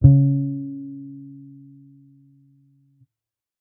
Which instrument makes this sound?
electronic bass